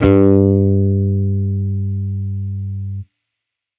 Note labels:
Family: bass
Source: electronic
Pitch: G2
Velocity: 50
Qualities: distorted

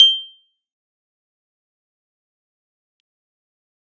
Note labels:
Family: keyboard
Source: electronic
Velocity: 100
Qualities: bright, fast decay, percussive

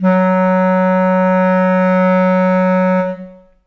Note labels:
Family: reed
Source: acoustic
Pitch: F#3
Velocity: 50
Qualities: reverb

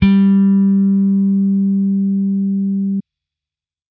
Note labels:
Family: bass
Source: electronic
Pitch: G3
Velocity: 50

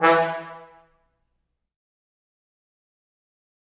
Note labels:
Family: brass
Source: acoustic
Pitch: E3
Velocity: 100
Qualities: fast decay, percussive, reverb

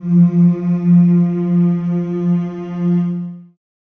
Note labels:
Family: voice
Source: acoustic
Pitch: F3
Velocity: 127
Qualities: dark, long release, reverb

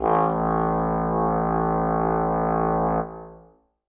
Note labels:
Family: brass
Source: acoustic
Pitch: A1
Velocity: 50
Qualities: reverb

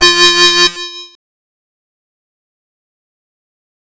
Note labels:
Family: bass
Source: synthesizer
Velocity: 50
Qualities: bright, distorted, fast decay, multiphonic

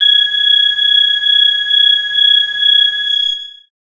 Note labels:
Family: bass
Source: synthesizer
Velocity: 127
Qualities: distorted, long release, multiphonic

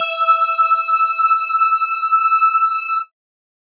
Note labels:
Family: mallet percussion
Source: electronic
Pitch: E6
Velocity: 75

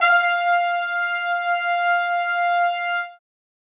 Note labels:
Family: brass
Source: acoustic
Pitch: F5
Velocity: 75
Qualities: reverb

